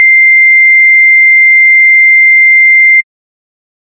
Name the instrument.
synthesizer bass